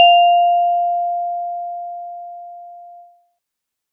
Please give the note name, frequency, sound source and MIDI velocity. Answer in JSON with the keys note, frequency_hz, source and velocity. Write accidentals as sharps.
{"note": "F5", "frequency_hz": 698.5, "source": "acoustic", "velocity": 100}